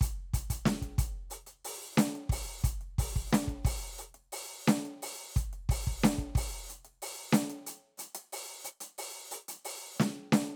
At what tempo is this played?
90 BPM